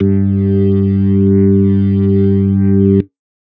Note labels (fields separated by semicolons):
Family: organ; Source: electronic; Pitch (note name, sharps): G2; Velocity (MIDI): 50